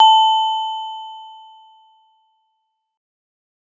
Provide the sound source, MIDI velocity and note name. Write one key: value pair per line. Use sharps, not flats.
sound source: acoustic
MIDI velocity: 75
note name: A5